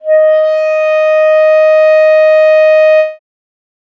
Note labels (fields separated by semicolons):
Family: reed; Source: acoustic; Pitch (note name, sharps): D#5; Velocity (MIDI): 50